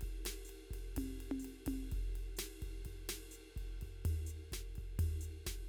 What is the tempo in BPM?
127 BPM